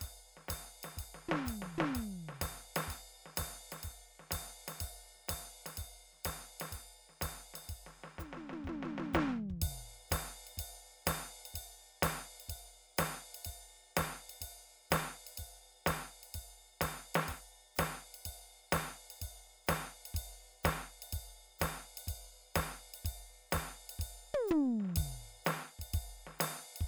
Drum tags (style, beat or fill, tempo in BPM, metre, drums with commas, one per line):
rock shuffle
beat
125 BPM
4/4
ride, hi-hat pedal, snare, high tom, floor tom, kick